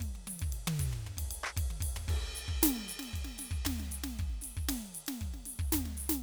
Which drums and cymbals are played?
ride, hi-hat pedal, percussion, snare, high tom, mid tom, floor tom and kick